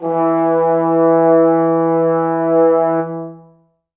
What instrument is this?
acoustic brass instrument